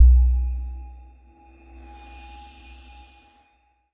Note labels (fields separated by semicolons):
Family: mallet percussion; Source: electronic; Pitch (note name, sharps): B1; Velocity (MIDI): 75; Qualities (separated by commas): non-linear envelope